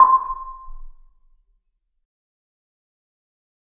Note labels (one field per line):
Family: mallet percussion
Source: acoustic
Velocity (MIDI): 25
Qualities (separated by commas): dark, fast decay, reverb